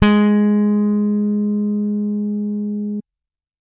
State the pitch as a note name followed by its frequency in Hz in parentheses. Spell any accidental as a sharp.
G#3 (207.7 Hz)